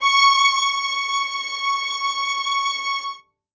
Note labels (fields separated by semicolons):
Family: string; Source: acoustic; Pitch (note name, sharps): C#6; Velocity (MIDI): 127; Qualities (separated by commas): reverb